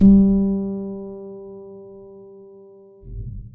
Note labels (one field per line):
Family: keyboard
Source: acoustic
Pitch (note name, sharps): G3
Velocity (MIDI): 25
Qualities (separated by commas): dark, reverb